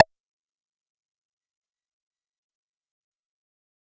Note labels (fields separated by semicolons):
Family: bass; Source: synthesizer; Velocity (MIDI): 75; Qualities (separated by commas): distorted, fast decay, percussive